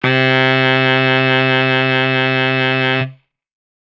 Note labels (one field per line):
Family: reed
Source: acoustic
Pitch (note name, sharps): C3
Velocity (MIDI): 127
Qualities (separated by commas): bright